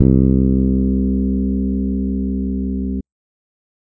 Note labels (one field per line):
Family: bass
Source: electronic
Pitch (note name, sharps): C2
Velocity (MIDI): 50